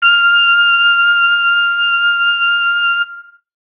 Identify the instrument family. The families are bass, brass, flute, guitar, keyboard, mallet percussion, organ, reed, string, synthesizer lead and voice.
brass